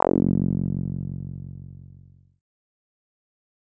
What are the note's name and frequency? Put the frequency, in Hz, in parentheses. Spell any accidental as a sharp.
F#1 (46.25 Hz)